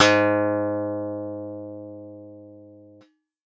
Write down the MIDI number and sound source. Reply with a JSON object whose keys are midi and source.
{"midi": 44, "source": "synthesizer"}